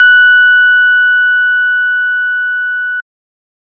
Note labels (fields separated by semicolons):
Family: organ; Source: electronic; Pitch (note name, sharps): F#6; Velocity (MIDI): 25